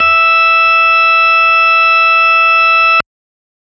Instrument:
electronic organ